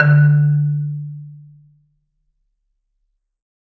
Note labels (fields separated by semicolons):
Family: mallet percussion; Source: acoustic; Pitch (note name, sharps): D3; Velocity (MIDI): 100; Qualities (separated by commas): reverb